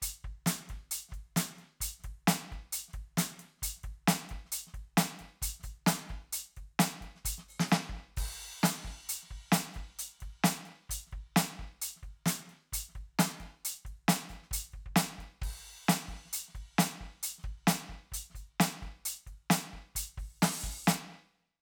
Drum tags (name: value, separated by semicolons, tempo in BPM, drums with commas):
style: pop; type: beat; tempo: 132 BPM; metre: 4/4; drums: crash, closed hi-hat, open hi-hat, hi-hat pedal, snare, kick